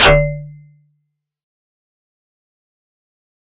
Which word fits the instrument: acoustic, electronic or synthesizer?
electronic